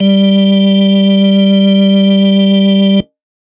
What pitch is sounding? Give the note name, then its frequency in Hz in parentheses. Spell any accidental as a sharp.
G3 (196 Hz)